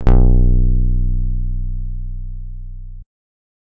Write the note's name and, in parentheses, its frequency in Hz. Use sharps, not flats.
B0 (30.87 Hz)